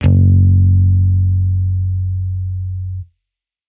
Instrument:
electronic bass